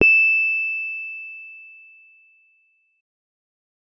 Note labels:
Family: keyboard; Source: electronic; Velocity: 50; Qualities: bright

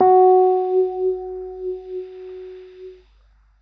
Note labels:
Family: keyboard; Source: electronic; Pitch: F#4; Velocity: 50

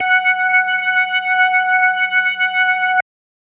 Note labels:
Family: organ; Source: electronic; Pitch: F#5; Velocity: 100; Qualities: distorted

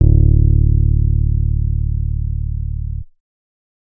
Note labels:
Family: bass; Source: synthesizer; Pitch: D1; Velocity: 25; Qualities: dark, reverb

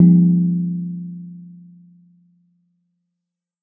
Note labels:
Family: mallet percussion; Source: acoustic; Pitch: F3; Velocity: 127; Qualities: dark, reverb

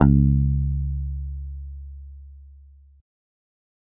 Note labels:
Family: guitar; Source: electronic; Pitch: C#2; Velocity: 100

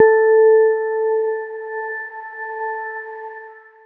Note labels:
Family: keyboard; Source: electronic; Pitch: A4; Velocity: 50; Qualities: dark, long release

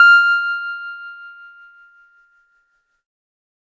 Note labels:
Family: keyboard; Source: electronic; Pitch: F6; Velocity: 50

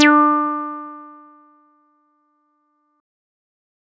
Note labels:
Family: bass; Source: synthesizer; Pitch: D4; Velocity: 127; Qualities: distorted

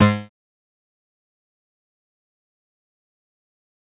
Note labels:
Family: bass; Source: synthesizer; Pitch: G#2; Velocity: 25; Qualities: bright, distorted, fast decay, percussive

